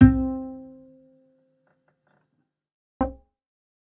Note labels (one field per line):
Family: bass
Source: acoustic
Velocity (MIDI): 75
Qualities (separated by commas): fast decay, percussive